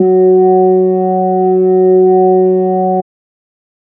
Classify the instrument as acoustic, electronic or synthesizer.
electronic